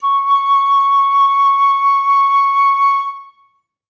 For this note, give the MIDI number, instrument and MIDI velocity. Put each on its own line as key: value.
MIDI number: 85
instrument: acoustic flute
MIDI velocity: 50